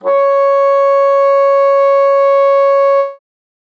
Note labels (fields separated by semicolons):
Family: reed; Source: acoustic; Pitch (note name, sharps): C#5; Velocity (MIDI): 127